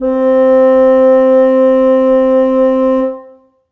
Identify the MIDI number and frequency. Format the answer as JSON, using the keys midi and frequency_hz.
{"midi": 60, "frequency_hz": 261.6}